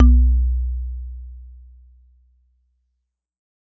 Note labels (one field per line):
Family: mallet percussion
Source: acoustic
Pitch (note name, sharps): B1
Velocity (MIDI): 50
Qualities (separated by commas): dark